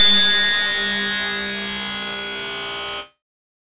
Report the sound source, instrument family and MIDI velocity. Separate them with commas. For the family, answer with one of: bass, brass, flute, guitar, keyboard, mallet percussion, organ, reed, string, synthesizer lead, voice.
synthesizer, bass, 127